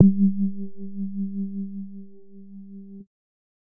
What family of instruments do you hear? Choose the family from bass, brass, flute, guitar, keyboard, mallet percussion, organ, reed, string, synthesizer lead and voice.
bass